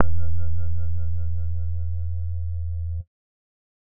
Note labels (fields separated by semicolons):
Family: bass; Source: synthesizer; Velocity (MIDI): 25